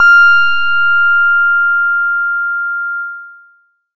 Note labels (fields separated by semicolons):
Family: bass; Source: synthesizer; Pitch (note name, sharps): F6; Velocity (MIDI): 127; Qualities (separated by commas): distorted, long release